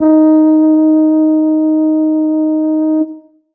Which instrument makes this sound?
acoustic brass instrument